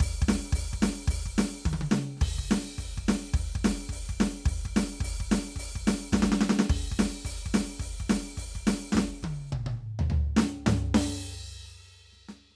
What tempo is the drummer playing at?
215 BPM